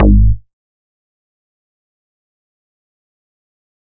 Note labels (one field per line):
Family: bass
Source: synthesizer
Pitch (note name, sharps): G#1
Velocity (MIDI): 50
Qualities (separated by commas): fast decay, percussive